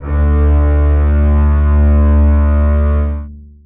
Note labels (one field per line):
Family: string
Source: acoustic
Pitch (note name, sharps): D2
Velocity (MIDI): 100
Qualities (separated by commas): long release, reverb